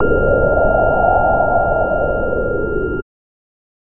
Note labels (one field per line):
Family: bass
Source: synthesizer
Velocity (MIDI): 127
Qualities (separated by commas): distorted